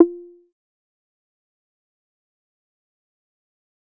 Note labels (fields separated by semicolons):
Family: bass; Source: synthesizer; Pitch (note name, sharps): F4; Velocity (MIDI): 75; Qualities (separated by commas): fast decay, percussive